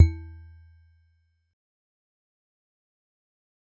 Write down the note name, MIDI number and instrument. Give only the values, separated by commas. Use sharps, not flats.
E2, 40, acoustic mallet percussion instrument